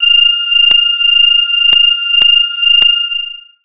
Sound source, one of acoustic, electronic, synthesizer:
synthesizer